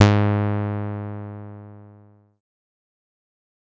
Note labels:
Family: bass; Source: synthesizer; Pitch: G#2; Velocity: 75; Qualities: distorted, fast decay

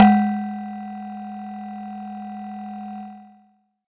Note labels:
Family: mallet percussion; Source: acoustic; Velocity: 75; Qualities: distorted

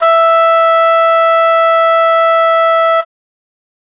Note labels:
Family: reed; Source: acoustic; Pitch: E5; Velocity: 75

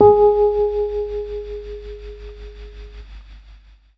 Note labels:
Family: keyboard; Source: electronic; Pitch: G#4; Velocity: 25; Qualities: long release

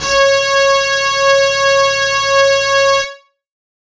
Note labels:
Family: guitar; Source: electronic; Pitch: C#5; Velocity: 75; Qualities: distorted

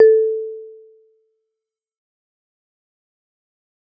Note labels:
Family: mallet percussion; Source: acoustic; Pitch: A4; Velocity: 100; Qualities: fast decay

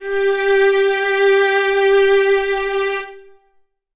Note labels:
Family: string; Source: acoustic; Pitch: G4; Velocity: 50; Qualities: reverb

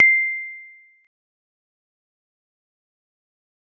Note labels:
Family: mallet percussion; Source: acoustic; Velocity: 50; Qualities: fast decay, percussive

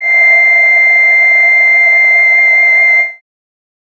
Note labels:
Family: voice; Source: synthesizer; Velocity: 25

